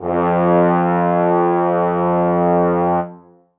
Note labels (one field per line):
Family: brass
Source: acoustic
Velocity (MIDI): 75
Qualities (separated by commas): reverb